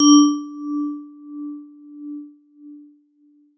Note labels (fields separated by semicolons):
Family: mallet percussion; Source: acoustic; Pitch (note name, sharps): D4; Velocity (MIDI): 127; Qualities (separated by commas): non-linear envelope